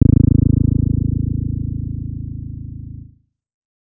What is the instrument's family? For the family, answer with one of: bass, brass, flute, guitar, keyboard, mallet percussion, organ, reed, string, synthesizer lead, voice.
bass